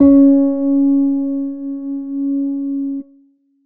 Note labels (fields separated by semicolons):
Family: keyboard; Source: electronic; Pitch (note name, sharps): C#4; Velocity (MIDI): 25; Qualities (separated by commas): dark